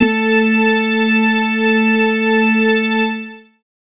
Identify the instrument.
electronic organ